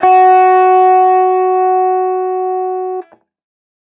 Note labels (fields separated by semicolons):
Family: guitar; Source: electronic; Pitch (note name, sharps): F#4; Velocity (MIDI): 75; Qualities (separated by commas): distorted